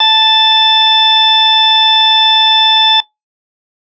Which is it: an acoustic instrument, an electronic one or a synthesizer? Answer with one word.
electronic